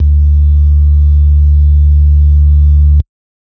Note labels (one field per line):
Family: organ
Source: electronic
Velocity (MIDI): 127